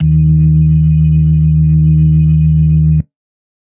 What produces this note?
electronic organ